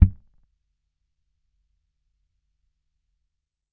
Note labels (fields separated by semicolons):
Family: bass; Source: electronic; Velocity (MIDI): 25; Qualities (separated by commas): percussive